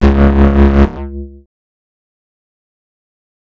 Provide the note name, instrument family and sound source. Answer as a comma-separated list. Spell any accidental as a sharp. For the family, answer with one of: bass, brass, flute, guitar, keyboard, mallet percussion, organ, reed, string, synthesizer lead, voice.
C#2, bass, synthesizer